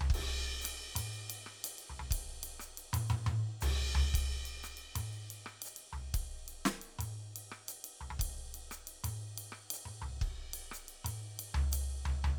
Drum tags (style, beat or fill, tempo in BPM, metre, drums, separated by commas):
Latin, beat, 118 BPM, 4/4, ride, hi-hat pedal, snare, cross-stick, mid tom, floor tom, kick